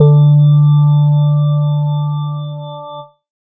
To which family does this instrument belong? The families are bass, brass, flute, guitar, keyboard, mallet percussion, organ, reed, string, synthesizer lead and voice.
organ